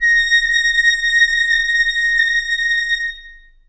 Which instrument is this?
acoustic reed instrument